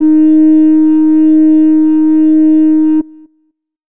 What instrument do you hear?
acoustic flute